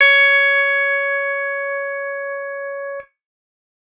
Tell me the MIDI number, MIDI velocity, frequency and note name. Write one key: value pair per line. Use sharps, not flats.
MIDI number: 73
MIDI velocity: 100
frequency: 554.4 Hz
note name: C#5